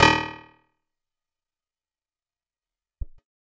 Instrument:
acoustic guitar